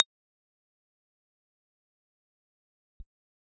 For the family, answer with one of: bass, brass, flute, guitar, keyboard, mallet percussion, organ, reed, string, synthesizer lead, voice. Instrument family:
keyboard